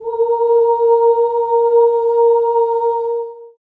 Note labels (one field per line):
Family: voice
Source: acoustic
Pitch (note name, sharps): A#4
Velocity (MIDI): 50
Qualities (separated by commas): long release, reverb